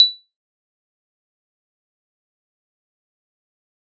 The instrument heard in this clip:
electronic keyboard